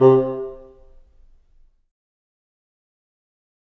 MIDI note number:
48